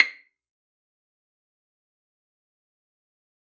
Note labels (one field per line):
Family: string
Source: acoustic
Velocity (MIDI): 127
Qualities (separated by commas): fast decay, percussive, reverb